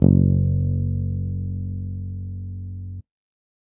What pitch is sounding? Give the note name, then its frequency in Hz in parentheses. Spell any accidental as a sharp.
F#1 (46.25 Hz)